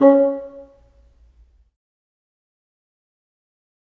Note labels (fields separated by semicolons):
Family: reed; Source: acoustic; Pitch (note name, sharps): C#4; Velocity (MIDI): 25; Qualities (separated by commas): fast decay, percussive, reverb